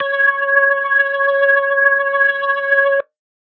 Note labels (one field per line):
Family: organ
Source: electronic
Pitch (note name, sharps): C#5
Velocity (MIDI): 127